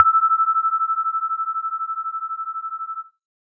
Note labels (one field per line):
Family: synthesizer lead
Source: synthesizer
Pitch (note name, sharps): E6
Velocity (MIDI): 25